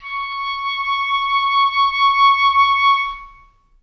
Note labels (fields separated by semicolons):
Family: reed; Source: acoustic; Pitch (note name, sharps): C#6; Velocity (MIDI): 50; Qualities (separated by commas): reverb